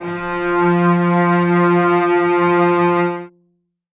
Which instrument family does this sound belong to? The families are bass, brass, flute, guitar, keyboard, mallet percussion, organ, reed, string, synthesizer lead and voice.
string